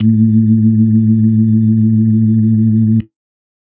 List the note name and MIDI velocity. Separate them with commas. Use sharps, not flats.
A2, 100